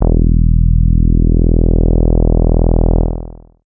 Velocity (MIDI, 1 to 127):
127